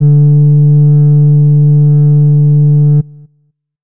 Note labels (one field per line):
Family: flute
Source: acoustic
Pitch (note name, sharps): D3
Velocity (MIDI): 100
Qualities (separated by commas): dark